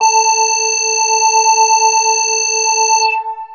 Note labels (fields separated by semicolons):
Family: bass; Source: synthesizer; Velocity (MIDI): 127; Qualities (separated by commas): distorted, long release, multiphonic